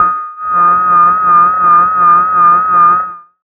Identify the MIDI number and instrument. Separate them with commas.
87, synthesizer bass